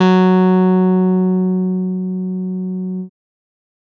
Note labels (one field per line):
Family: bass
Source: synthesizer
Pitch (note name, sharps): F#3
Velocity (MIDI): 75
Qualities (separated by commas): distorted